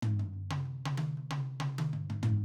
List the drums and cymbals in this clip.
high tom, mid tom and floor tom